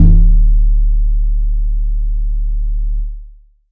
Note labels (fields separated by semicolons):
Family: mallet percussion; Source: acoustic; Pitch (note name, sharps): D1; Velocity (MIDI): 100; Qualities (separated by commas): long release